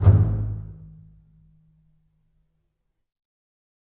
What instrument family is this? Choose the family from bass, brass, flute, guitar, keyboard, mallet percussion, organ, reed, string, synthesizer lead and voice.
string